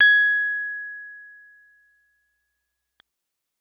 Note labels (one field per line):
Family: keyboard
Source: electronic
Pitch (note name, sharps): G#6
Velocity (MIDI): 100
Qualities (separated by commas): fast decay